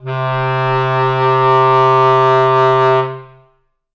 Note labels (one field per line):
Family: reed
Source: acoustic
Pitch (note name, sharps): C3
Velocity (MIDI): 127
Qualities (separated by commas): reverb